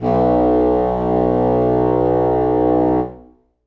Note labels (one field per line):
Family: reed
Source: acoustic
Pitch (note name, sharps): B1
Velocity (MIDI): 50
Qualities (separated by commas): reverb